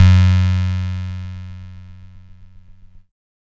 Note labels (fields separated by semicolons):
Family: keyboard; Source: electronic; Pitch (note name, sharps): F#2; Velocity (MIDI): 75; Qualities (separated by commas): bright, distorted